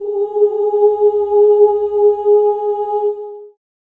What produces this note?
acoustic voice